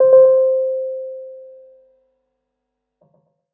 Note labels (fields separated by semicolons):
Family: keyboard; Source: electronic; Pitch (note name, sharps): C5; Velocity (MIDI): 25; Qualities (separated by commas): tempo-synced